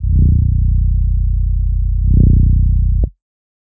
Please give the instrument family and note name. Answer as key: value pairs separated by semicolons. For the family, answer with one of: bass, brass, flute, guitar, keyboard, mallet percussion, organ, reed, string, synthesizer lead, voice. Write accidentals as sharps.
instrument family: bass; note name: B-1